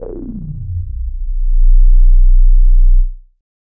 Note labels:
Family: bass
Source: synthesizer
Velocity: 25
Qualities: distorted, non-linear envelope

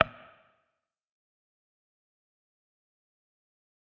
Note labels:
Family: guitar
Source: electronic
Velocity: 25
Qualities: distorted, fast decay, percussive

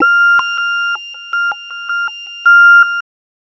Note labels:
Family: bass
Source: synthesizer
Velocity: 50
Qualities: bright, tempo-synced

